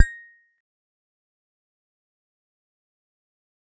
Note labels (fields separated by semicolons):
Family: guitar; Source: electronic; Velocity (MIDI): 25; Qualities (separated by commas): fast decay, percussive, reverb